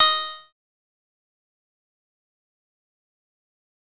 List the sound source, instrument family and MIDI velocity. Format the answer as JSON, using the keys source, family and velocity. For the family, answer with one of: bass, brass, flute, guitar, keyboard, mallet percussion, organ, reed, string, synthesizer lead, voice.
{"source": "synthesizer", "family": "bass", "velocity": 100}